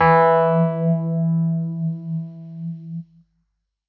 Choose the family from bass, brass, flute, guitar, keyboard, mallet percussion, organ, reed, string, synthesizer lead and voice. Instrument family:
keyboard